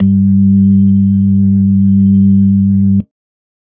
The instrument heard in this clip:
electronic organ